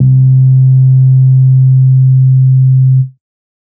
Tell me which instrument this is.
synthesizer bass